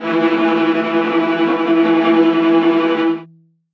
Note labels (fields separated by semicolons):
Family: string; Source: acoustic; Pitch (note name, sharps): E3; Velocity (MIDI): 100; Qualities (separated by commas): non-linear envelope, reverb